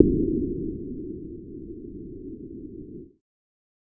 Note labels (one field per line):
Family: bass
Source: synthesizer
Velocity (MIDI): 127